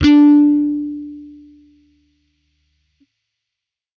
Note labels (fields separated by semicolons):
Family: bass; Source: electronic; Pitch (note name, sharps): D4; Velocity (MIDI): 127; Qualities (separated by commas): distorted